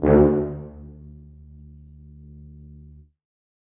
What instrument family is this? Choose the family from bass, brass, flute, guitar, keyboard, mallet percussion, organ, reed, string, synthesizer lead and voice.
brass